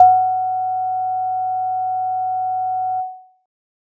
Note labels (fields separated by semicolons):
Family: keyboard; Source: electronic; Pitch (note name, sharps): F#5; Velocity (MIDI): 50